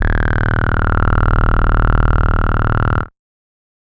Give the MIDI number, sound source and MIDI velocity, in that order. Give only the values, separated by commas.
15, synthesizer, 25